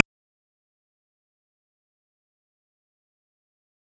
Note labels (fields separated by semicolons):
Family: bass; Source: synthesizer; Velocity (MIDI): 50; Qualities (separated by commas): fast decay, percussive